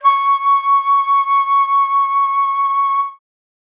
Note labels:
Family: flute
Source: acoustic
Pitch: C#6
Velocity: 100

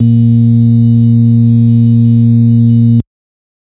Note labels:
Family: organ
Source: electronic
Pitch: A#2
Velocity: 100

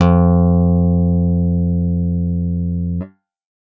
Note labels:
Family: guitar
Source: electronic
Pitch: F2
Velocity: 100

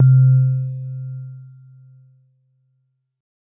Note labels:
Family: keyboard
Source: electronic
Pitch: C3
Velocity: 25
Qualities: dark

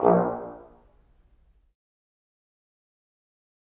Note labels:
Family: brass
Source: acoustic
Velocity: 50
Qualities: fast decay, percussive, reverb

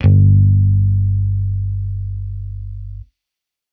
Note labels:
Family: bass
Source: electronic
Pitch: G1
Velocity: 75

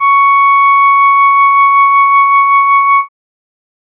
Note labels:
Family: keyboard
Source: synthesizer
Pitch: C#6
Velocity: 127

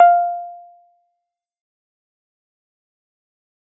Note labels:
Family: keyboard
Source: electronic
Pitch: F5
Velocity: 25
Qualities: fast decay, percussive

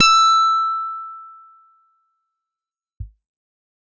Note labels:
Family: guitar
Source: electronic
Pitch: E6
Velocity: 100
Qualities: bright, distorted, fast decay

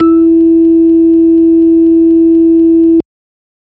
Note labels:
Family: organ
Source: electronic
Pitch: E4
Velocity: 25

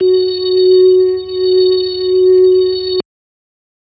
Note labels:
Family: organ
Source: electronic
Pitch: F#4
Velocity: 100

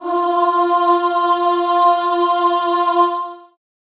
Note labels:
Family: voice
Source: acoustic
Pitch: F4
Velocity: 127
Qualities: long release, reverb

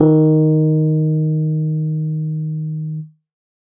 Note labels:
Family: keyboard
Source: electronic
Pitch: D#3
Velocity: 75

